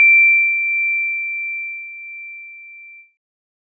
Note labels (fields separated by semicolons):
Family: keyboard; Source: electronic; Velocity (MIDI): 25; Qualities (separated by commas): multiphonic